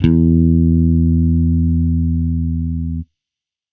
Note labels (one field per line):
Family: bass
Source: electronic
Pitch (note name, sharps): E2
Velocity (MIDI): 100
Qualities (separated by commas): distorted